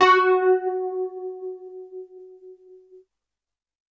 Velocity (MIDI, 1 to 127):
127